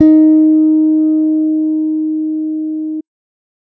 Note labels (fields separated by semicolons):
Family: bass; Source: electronic; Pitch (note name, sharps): D#4; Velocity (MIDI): 50